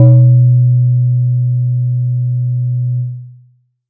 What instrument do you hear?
acoustic mallet percussion instrument